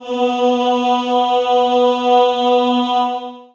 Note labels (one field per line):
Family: voice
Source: acoustic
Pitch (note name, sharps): B3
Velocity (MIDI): 127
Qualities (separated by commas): long release, reverb